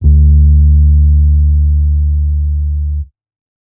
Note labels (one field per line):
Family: bass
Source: electronic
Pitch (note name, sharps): D2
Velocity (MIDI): 75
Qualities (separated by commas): dark